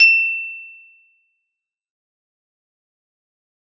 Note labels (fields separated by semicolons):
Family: guitar; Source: acoustic; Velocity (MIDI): 127; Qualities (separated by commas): bright, fast decay, reverb